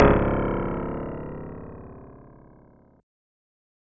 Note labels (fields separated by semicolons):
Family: synthesizer lead; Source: synthesizer; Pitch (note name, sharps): C#0; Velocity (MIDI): 100; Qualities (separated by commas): bright, distorted